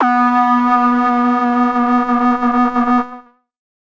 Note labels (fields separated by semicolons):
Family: synthesizer lead; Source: synthesizer; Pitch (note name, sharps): B3; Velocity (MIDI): 100; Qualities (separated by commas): distorted, multiphonic, non-linear envelope